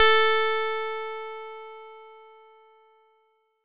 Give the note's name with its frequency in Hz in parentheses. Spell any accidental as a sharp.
A4 (440 Hz)